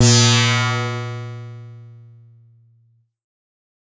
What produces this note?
synthesizer bass